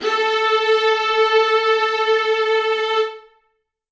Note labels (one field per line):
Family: string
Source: acoustic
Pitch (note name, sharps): A4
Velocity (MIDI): 127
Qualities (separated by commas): reverb